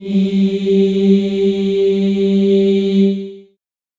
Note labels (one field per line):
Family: voice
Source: acoustic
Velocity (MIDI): 127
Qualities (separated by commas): long release, reverb